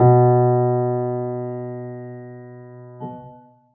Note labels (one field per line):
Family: keyboard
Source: acoustic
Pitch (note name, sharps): B2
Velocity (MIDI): 25